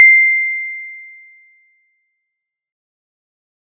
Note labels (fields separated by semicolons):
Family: keyboard; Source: electronic; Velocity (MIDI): 75; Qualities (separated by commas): bright, distorted, fast decay